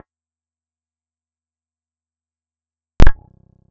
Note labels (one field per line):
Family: bass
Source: synthesizer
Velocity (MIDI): 100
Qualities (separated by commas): percussive, reverb